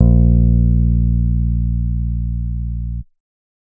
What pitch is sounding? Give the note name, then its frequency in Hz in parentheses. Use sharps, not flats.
A#1 (58.27 Hz)